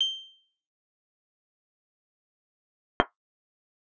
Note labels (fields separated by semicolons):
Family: guitar; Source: electronic; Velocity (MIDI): 25; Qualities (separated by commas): bright, fast decay, percussive